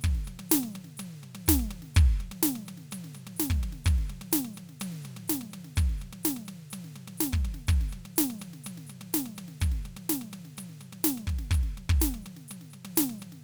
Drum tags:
prog rock
beat
125 BPM
4/4
hi-hat pedal, snare, high tom, kick

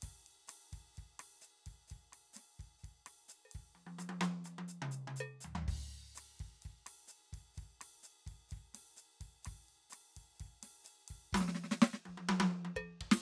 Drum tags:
bossa nova
beat
127 BPM
4/4
crash, ride, hi-hat pedal, percussion, snare, cross-stick, high tom, mid tom, floor tom, kick

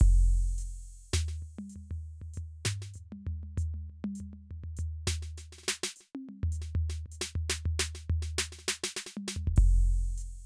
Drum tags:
hip-hop
fill
100 BPM
4/4
crash, hi-hat pedal, snare, high tom, mid tom, floor tom, kick

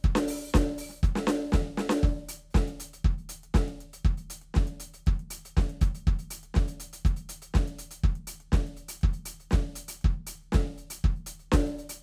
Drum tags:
disco
beat
120 BPM
4/4
closed hi-hat, open hi-hat, hi-hat pedal, snare, kick

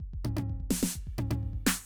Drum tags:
punk
fill
128 BPM
4/4
crash, ride, snare, high tom, floor tom, kick

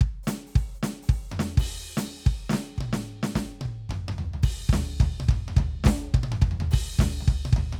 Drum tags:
swing
beat
215 BPM
4/4
crash, closed hi-hat, open hi-hat, hi-hat pedal, snare, high tom, mid tom, floor tom, kick

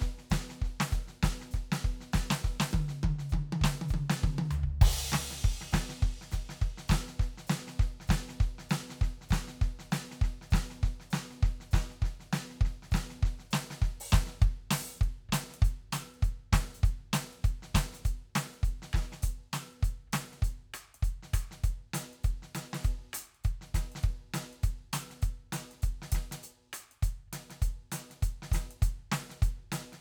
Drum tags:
rockabilly
beat
200 BPM
4/4
crash, closed hi-hat, open hi-hat, hi-hat pedal, snare, cross-stick, high tom, floor tom, kick

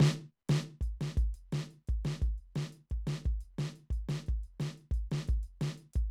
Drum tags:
chacarera
beat
118 BPM
4/4
closed hi-hat, snare, kick

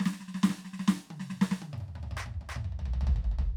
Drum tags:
hip-hop
fill
67 BPM
4/4
ride, percussion, snare, high tom, mid tom, floor tom

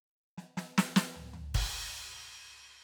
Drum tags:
rock
fill
75 BPM
4/4
crash, snare, floor tom, kick

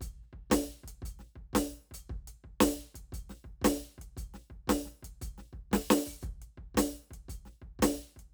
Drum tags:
rock
beat
115 BPM
4/4
closed hi-hat, open hi-hat, hi-hat pedal, snare, kick

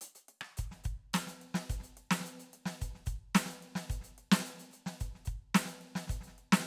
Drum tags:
ijexá
beat
108 BPM
4/4
closed hi-hat, hi-hat pedal, snare, cross-stick, kick

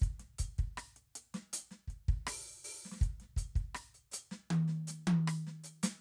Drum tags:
funk
beat
80 BPM
4/4
closed hi-hat, open hi-hat, hi-hat pedal, snare, cross-stick, high tom, kick

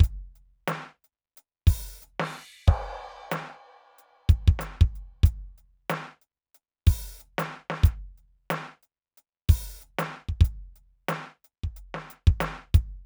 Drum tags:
hip-hop
beat
92 BPM
4/4
crash, closed hi-hat, open hi-hat, hi-hat pedal, snare, kick

